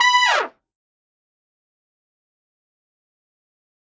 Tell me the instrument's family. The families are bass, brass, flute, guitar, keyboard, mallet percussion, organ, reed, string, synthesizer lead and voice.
brass